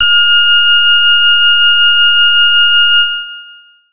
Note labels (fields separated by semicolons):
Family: keyboard; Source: electronic; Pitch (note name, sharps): F6; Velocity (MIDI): 50; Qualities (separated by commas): bright, distorted, long release